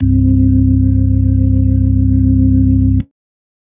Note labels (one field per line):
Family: organ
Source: electronic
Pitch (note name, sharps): C1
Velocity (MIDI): 100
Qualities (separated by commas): dark